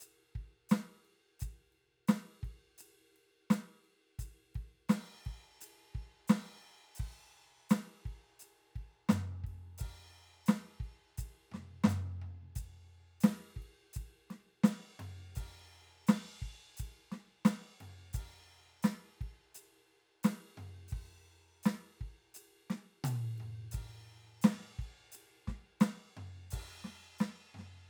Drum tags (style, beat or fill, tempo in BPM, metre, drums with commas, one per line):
rock
beat
86 BPM
4/4
crash, ride, hi-hat pedal, snare, mid tom, floor tom, kick